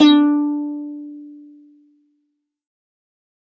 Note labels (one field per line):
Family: string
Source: acoustic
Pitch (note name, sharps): D4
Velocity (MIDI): 127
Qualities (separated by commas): fast decay, reverb